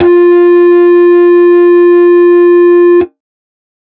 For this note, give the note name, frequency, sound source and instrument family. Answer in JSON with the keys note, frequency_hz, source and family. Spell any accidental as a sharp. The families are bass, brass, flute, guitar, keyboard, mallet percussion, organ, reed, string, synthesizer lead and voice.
{"note": "F4", "frequency_hz": 349.2, "source": "electronic", "family": "guitar"}